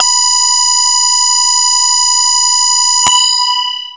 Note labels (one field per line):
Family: bass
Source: synthesizer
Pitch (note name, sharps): B5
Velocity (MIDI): 100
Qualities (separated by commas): bright, distorted, long release